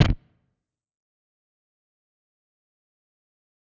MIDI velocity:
127